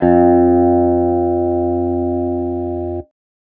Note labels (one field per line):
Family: guitar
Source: electronic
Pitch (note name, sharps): F2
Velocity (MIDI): 25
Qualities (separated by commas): distorted